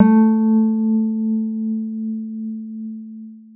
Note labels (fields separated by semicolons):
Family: guitar; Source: electronic; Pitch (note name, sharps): A3; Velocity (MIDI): 100; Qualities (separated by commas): long release, reverb